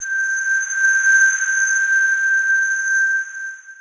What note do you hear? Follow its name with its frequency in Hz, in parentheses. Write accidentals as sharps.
G6 (1568 Hz)